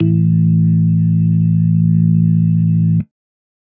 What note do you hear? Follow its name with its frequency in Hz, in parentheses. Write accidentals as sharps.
A1 (55 Hz)